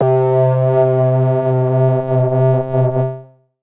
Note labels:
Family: synthesizer lead; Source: synthesizer; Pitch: C3; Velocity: 127; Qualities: distorted, multiphonic, non-linear envelope

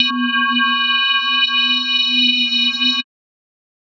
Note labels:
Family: mallet percussion; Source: electronic; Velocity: 100; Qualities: multiphonic, non-linear envelope

